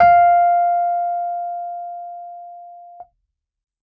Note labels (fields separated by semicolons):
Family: keyboard; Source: electronic; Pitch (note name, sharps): F5; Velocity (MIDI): 127